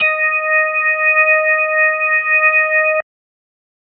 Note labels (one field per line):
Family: organ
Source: electronic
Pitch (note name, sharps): D#5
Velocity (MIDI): 75